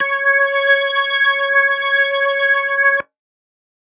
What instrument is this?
electronic organ